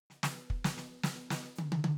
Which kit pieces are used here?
hi-hat pedal, snare, high tom and kick